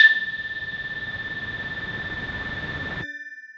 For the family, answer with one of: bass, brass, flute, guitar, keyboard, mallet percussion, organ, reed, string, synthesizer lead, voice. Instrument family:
voice